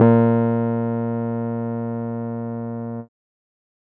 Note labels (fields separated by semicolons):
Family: keyboard; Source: electronic; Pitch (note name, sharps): A#2; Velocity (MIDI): 50